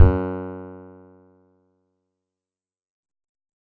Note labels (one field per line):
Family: guitar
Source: acoustic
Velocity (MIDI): 75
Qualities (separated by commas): percussive